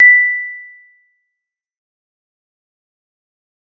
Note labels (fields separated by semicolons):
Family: mallet percussion; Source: acoustic; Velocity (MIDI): 127; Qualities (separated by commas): fast decay, percussive